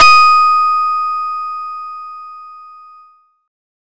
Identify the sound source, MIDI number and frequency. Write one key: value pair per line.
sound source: acoustic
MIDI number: 87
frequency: 1245 Hz